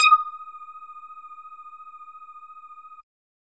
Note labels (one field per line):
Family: bass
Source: synthesizer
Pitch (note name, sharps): D#6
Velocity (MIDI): 100